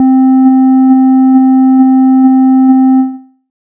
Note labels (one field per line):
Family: bass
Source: synthesizer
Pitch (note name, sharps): C4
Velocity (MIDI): 25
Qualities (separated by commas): dark